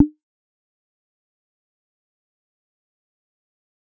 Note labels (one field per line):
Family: bass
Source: synthesizer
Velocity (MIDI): 25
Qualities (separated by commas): fast decay, percussive